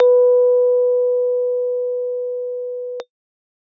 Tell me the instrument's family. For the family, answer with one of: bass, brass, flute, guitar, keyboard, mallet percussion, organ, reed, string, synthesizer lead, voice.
keyboard